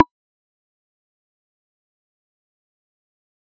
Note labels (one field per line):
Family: mallet percussion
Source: electronic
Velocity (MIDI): 75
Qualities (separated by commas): fast decay, percussive